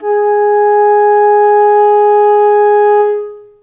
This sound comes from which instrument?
acoustic flute